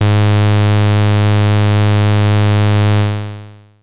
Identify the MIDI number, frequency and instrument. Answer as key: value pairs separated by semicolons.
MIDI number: 44; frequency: 103.8 Hz; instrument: synthesizer bass